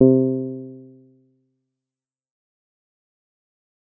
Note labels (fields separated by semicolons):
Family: bass; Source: synthesizer; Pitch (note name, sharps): C3; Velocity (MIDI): 100; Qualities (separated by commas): dark, fast decay